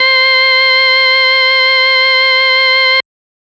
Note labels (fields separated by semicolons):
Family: organ; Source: electronic; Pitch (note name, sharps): C5; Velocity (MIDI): 25; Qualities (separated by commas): bright, distorted